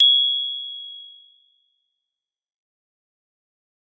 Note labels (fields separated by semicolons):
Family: mallet percussion; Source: acoustic; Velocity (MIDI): 75; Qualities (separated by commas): bright, fast decay